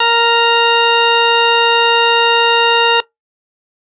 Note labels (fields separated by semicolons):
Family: organ; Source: electronic; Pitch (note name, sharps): A#4; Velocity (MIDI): 127